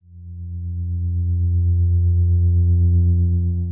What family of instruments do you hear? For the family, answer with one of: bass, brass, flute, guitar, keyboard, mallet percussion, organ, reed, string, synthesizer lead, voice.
guitar